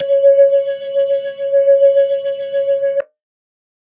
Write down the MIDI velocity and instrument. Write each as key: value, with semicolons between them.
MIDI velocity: 127; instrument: electronic organ